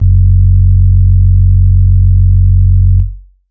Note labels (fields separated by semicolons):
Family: organ; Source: electronic; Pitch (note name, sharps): F#1; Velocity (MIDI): 75; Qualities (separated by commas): dark